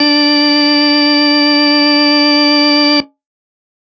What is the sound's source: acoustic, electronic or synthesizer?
electronic